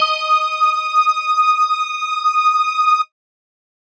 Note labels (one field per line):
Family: mallet percussion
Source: electronic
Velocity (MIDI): 50